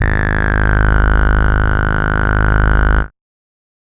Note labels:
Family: bass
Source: synthesizer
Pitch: G#0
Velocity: 25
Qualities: bright, distorted, multiphonic

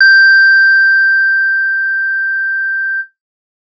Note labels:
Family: guitar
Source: electronic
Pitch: G6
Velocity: 75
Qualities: bright

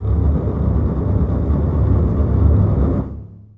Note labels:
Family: string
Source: acoustic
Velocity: 75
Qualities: long release, non-linear envelope, reverb

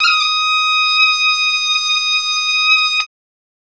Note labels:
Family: reed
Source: acoustic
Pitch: D#6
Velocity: 127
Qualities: reverb

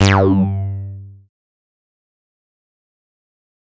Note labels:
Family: bass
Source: synthesizer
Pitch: G2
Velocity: 127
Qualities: distorted, fast decay

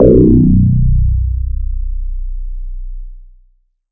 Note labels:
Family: bass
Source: synthesizer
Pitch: B0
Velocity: 100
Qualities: distorted

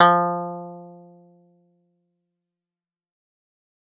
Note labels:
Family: guitar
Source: acoustic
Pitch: F3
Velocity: 50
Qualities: fast decay, reverb

